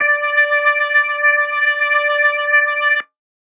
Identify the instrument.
electronic organ